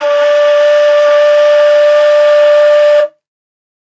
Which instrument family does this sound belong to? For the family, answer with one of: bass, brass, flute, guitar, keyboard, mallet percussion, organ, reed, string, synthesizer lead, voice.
flute